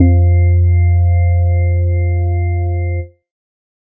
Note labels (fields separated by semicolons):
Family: organ; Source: electronic; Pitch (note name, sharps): F2; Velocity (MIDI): 25; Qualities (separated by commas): dark